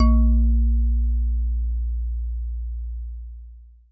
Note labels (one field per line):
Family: mallet percussion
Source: acoustic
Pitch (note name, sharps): A#1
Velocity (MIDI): 75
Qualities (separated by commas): long release